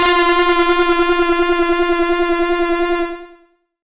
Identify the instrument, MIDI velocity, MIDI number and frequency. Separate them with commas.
synthesizer bass, 127, 65, 349.2 Hz